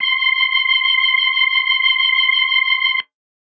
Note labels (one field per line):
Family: organ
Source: electronic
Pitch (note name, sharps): C6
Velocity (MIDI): 50